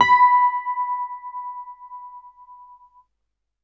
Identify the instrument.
electronic keyboard